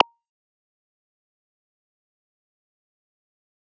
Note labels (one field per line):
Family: bass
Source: synthesizer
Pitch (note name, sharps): A#5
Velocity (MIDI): 127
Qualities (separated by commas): fast decay, percussive